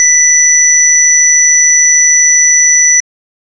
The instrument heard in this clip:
electronic organ